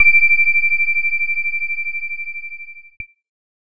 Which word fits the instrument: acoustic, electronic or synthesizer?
electronic